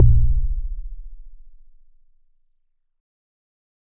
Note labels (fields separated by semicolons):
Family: organ; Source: electronic; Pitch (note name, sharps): A#-1; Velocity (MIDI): 75